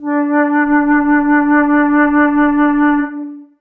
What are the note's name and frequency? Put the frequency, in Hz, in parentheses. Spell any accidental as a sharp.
D4 (293.7 Hz)